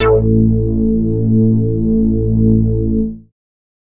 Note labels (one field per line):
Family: bass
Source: synthesizer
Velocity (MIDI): 50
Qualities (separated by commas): distorted